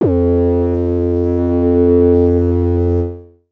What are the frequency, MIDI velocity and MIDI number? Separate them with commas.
87.31 Hz, 25, 41